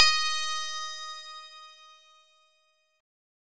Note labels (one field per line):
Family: synthesizer lead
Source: synthesizer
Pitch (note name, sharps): D#5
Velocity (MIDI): 75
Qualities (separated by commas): bright, distorted